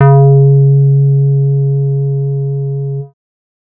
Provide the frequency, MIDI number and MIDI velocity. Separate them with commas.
138.6 Hz, 49, 127